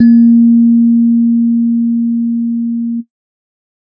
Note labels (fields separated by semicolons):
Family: keyboard; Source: electronic; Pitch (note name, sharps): A#3; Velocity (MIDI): 75